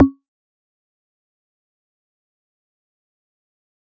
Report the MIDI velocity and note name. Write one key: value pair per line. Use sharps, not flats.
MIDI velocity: 50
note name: C#4